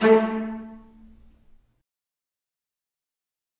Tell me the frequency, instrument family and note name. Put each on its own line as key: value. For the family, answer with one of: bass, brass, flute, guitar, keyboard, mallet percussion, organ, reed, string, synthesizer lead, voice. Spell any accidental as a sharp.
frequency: 220 Hz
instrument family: string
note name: A3